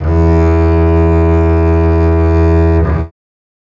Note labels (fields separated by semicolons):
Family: string; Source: acoustic; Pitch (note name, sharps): E2; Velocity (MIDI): 127; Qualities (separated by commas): reverb